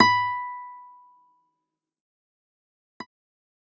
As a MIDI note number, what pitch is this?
83